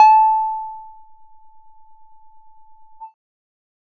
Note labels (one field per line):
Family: bass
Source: synthesizer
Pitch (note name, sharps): A5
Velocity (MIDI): 75